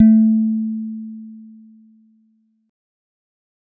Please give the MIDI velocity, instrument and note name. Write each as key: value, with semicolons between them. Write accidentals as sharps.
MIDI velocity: 25; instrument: synthesizer guitar; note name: A3